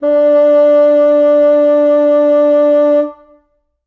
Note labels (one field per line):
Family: reed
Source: acoustic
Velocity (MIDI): 127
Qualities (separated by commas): reverb